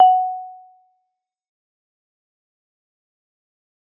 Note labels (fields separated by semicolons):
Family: mallet percussion; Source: acoustic; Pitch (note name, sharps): F#5; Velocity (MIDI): 127; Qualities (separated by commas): fast decay, percussive